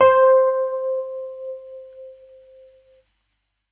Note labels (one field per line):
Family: keyboard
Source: electronic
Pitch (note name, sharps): C5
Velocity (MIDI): 75